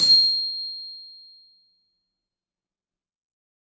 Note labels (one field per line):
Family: mallet percussion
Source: acoustic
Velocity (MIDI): 127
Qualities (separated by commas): bright, fast decay, reverb